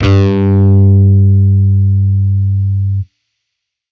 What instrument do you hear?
electronic bass